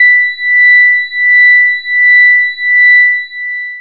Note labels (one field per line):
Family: bass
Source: synthesizer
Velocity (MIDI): 100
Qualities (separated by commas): long release